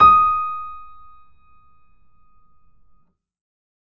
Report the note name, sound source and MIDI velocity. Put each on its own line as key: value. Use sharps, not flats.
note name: D#6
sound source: acoustic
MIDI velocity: 100